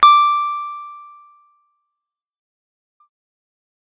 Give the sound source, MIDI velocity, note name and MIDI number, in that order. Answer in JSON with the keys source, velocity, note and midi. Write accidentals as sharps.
{"source": "electronic", "velocity": 127, "note": "D6", "midi": 86}